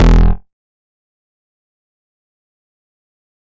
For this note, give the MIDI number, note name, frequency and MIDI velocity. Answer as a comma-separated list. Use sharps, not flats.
28, E1, 41.2 Hz, 127